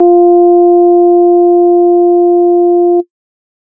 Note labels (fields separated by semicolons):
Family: organ; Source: electronic; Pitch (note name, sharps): F4; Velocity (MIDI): 50